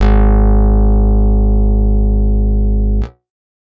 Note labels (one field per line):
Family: guitar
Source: acoustic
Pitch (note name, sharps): G#1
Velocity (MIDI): 100